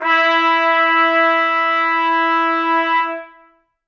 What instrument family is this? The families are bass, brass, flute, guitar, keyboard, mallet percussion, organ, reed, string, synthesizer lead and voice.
brass